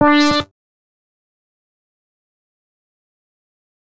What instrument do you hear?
synthesizer bass